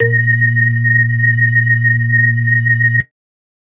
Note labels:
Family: organ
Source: electronic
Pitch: A#2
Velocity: 100

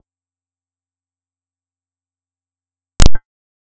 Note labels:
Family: bass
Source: synthesizer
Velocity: 25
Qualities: reverb

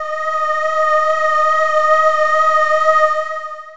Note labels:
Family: voice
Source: synthesizer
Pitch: D#5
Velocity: 50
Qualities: distorted, long release

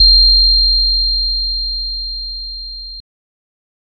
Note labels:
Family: guitar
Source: synthesizer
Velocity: 25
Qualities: bright, distorted

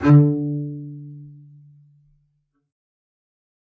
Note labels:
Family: string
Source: acoustic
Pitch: D3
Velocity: 75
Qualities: fast decay, reverb

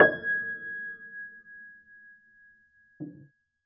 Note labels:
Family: keyboard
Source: acoustic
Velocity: 50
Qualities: reverb

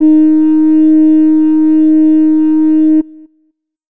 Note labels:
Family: flute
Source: acoustic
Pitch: D#4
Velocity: 127

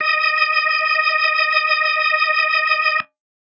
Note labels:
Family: organ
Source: electronic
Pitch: D#5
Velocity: 75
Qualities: reverb

